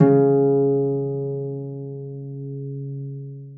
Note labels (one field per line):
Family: string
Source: acoustic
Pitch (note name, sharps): C#3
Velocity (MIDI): 100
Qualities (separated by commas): long release, reverb